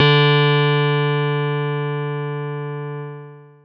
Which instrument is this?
electronic keyboard